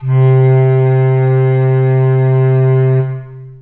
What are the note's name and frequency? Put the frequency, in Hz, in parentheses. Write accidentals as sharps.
C3 (130.8 Hz)